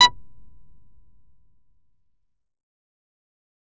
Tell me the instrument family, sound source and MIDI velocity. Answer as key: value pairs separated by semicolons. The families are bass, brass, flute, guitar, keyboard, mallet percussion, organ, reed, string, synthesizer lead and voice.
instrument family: bass; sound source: synthesizer; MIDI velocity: 25